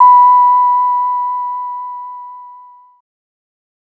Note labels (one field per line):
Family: bass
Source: synthesizer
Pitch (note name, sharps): B5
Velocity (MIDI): 25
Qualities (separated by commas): distorted